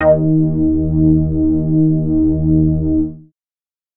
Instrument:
synthesizer bass